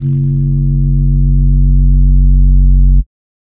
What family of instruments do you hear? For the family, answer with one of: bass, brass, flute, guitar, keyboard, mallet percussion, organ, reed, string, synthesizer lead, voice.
flute